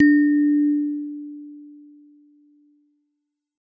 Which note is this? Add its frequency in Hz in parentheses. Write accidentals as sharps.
D4 (293.7 Hz)